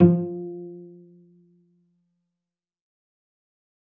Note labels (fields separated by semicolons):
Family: string; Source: acoustic; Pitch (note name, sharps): F3; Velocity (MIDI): 75; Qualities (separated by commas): dark, fast decay, reverb